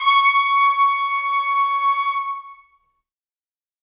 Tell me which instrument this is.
acoustic brass instrument